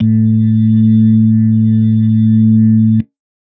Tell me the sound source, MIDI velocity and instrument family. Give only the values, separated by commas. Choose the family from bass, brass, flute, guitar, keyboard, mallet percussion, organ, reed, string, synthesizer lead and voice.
electronic, 100, organ